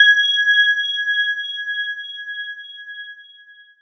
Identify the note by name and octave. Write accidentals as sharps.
G#6